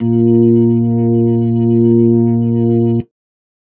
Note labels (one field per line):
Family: organ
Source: electronic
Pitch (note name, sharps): A#2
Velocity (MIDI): 75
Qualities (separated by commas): dark